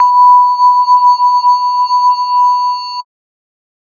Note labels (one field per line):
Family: mallet percussion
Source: synthesizer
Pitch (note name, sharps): B5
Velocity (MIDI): 25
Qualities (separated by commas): multiphonic, non-linear envelope